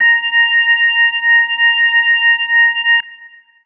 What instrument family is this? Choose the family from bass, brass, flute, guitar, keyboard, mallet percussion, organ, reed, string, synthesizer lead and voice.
organ